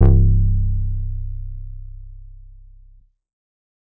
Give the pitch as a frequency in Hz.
32.7 Hz